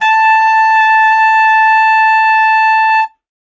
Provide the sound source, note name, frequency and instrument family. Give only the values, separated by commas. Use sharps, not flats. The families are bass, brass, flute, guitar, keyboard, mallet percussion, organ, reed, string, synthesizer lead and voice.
acoustic, A5, 880 Hz, reed